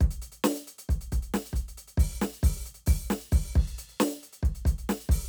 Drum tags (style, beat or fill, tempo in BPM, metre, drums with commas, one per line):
rock
beat
135 BPM
4/4
crash, closed hi-hat, open hi-hat, hi-hat pedal, snare, kick